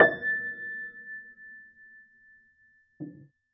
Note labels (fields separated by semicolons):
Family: keyboard; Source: acoustic; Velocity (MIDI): 50; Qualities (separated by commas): reverb